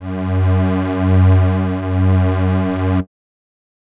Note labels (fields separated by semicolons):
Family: reed; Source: acoustic; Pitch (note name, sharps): F#2; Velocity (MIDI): 75